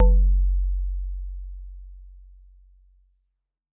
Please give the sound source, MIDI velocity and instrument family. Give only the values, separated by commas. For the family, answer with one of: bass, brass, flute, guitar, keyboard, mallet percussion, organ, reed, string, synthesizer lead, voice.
acoustic, 75, mallet percussion